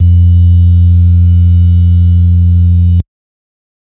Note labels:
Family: organ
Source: electronic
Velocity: 127

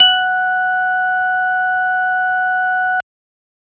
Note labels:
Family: organ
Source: electronic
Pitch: F#5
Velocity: 127

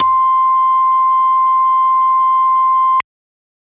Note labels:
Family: organ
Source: electronic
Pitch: C6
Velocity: 50

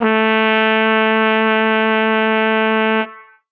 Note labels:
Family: brass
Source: acoustic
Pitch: A3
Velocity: 100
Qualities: bright

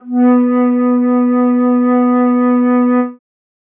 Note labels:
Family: flute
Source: acoustic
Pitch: B3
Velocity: 75

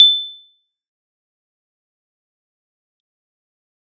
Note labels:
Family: keyboard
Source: electronic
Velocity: 50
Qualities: fast decay, percussive

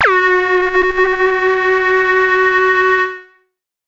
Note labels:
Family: synthesizer lead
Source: synthesizer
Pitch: F#4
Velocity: 25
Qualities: distorted, multiphonic, non-linear envelope

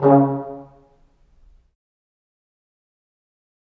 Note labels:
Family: brass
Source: acoustic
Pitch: C#3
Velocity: 50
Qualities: dark, fast decay, percussive, reverb

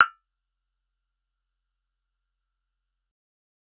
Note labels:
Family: bass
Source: synthesizer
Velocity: 50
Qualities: fast decay, percussive

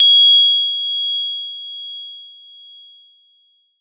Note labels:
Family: keyboard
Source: electronic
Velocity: 75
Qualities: bright

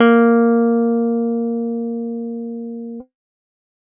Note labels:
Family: guitar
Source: electronic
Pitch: A#3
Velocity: 75

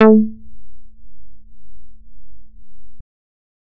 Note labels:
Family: bass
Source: synthesizer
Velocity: 100

